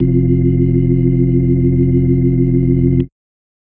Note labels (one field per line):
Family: organ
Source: electronic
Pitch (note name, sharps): F1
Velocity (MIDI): 25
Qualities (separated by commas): dark